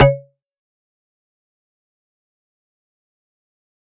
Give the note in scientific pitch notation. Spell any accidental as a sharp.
C#3